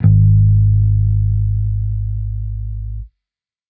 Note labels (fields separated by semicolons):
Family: bass; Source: electronic; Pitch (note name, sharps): G#1; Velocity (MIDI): 25